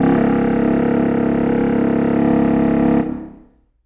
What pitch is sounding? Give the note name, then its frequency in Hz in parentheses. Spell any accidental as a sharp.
C#1 (34.65 Hz)